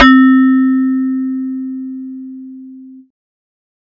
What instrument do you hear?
synthesizer bass